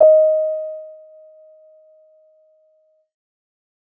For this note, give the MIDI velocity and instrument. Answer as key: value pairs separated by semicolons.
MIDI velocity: 100; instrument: electronic keyboard